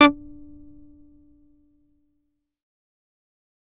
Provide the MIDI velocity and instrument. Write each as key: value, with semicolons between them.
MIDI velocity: 25; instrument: synthesizer bass